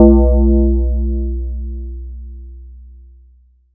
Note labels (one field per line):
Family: mallet percussion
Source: electronic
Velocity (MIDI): 100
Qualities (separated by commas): multiphonic